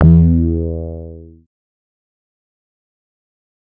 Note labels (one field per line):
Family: bass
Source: synthesizer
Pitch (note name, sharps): E2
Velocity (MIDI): 127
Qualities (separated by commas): distorted, fast decay